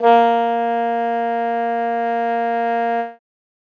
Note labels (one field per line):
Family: reed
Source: acoustic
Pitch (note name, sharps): A#3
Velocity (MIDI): 75